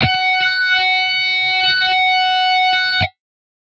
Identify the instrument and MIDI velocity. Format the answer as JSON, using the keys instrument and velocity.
{"instrument": "synthesizer guitar", "velocity": 100}